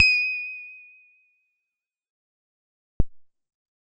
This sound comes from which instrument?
synthesizer bass